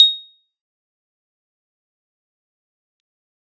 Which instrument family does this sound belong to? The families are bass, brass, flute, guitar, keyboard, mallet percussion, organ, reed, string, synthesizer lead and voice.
keyboard